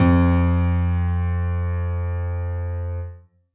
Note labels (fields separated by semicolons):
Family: keyboard; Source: acoustic; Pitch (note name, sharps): F2; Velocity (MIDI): 100